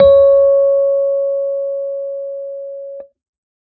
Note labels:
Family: keyboard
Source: electronic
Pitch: C#5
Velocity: 75

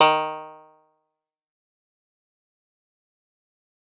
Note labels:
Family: guitar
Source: acoustic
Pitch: D#3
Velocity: 25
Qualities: bright, fast decay, percussive

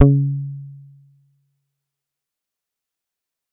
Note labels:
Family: bass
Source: synthesizer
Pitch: C#3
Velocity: 25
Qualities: dark, distorted, fast decay

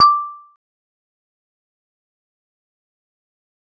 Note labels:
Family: mallet percussion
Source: acoustic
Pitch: D6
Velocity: 25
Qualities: fast decay, percussive

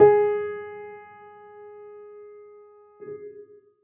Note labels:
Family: keyboard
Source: acoustic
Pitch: G#4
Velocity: 25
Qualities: reverb

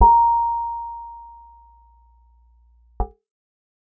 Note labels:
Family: guitar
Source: acoustic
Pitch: A#5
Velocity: 25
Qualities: dark

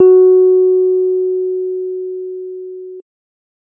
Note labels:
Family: keyboard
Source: electronic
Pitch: F#4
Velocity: 100

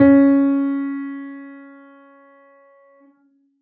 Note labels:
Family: keyboard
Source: acoustic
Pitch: C#4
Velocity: 75

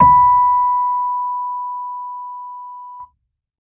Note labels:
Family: keyboard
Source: electronic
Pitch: B5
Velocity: 50

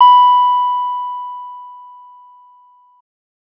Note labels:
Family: bass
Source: synthesizer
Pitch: B5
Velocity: 100

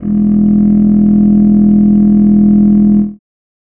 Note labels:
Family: reed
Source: acoustic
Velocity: 50

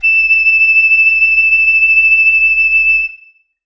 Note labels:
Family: flute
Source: acoustic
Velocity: 75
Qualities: reverb

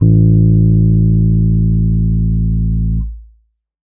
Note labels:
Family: keyboard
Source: electronic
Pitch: A1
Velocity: 75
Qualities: dark

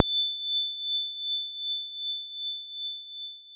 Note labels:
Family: guitar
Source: electronic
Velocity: 127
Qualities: bright, long release, reverb

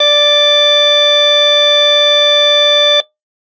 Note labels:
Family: organ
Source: electronic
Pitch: D5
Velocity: 75

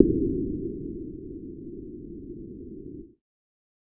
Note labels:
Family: bass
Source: synthesizer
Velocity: 100

